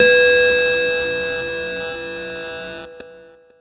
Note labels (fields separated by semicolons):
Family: keyboard; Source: electronic; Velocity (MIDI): 25; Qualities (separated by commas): bright, distorted